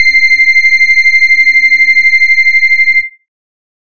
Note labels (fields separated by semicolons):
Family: bass; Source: synthesizer; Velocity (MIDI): 50; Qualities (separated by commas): distorted